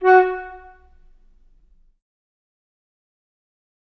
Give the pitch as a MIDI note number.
66